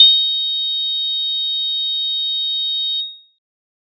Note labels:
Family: keyboard; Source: electronic; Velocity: 127; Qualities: bright

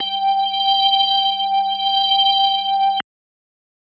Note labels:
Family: organ; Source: electronic; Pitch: G5; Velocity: 100

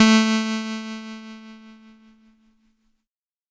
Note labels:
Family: keyboard; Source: electronic; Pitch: A3; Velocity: 127; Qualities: bright, distorted

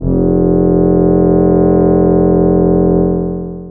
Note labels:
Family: voice; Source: synthesizer; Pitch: F1; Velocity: 75; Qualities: distorted, long release

